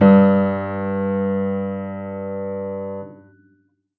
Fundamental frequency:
98 Hz